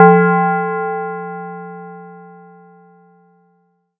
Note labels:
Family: mallet percussion; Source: acoustic; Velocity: 75; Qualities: multiphonic

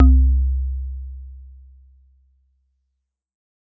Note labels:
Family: mallet percussion; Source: acoustic; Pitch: C2; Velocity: 50; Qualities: dark

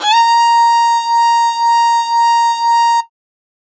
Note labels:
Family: string; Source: acoustic; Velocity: 127; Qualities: bright

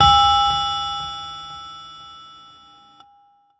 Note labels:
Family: keyboard; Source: electronic; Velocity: 100; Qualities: bright, distorted

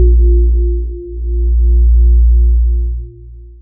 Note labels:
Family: voice; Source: synthesizer; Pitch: A#1; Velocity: 25; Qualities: dark, long release

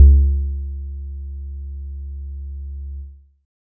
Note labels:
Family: guitar; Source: synthesizer; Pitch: C#2; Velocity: 25; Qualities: dark

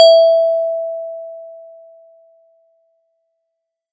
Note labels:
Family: mallet percussion; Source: acoustic; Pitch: E5; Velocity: 75

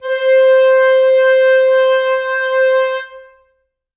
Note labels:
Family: reed; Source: acoustic; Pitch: C5; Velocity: 127; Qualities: reverb

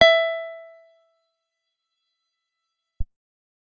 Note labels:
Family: guitar; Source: acoustic; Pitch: E5; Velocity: 50; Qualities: percussive

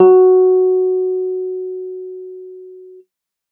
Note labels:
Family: keyboard; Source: electronic; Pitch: F#4; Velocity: 50

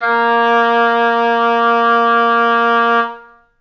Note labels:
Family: reed; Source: acoustic; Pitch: A#3; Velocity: 100; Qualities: reverb

